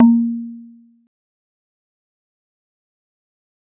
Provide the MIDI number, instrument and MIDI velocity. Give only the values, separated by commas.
58, acoustic mallet percussion instrument, 25